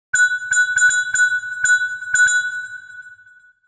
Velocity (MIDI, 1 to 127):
127